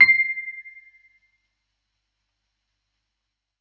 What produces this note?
electronic keyboard